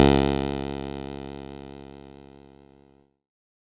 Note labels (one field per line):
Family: keyboard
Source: electronic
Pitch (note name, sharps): C#2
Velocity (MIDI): 100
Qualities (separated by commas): bright